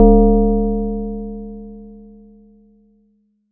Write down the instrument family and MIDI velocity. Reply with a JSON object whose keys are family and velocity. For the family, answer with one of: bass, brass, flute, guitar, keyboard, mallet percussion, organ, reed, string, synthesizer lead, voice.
{"family": "mallet percussion", "velocity": 127}